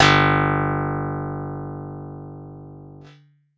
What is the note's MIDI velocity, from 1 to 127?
75